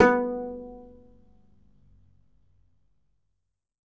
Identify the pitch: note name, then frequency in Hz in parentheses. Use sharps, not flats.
B3 (246.9 Hz)